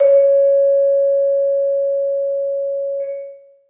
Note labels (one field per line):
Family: mallet percussion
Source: acoustic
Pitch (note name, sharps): C#5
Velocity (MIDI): 100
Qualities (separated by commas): long release, reverb